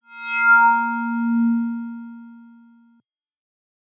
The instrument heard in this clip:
electronic mallet percussion instrument